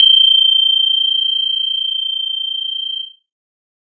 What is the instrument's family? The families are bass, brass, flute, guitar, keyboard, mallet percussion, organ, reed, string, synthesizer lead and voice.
synthesizer lead